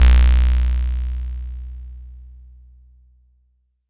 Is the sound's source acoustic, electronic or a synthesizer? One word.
synthesizer